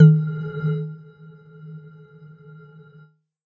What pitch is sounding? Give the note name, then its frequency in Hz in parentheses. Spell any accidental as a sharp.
D#3 (155.6 Hz)